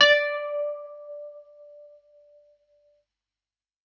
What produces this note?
electronic keyboard